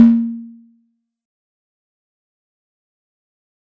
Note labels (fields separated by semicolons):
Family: mallet percussion; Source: acoustic; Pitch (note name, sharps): A#3; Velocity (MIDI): 75; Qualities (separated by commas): fast decay, percussive